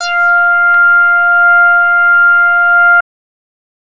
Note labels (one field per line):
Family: bass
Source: synthesizer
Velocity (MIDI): 127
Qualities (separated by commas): distorted